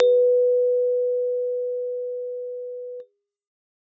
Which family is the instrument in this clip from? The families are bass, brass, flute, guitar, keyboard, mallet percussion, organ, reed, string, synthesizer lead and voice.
keyboard